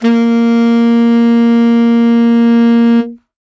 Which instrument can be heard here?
acoustic reed instrument